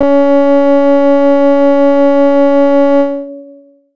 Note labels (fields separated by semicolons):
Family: keyboard; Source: electronic; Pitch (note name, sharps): C#4; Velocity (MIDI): 50; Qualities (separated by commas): distorted, long release